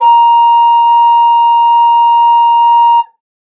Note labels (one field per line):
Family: flute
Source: acoustic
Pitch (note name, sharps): A#5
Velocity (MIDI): 50